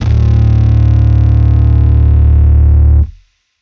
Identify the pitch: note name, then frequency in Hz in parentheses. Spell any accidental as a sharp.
D1 (36.71 Hz)